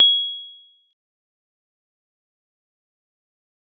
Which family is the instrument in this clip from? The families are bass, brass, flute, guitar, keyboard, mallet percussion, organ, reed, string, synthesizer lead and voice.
guitar